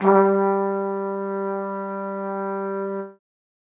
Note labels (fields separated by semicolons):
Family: brass; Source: acoustic; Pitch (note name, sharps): G3; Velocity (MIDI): 50; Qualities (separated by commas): reverb